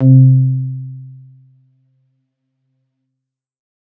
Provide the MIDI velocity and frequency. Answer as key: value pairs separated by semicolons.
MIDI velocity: 100; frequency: 130.8 Hz